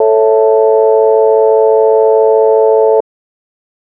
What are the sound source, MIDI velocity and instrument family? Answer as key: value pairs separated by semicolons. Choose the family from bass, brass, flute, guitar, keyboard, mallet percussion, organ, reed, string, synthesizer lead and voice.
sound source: electronic; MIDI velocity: 100; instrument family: organ